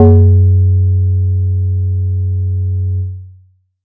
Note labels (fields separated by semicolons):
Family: mallet percussion; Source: acoustic; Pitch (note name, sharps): F#2; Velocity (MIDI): 127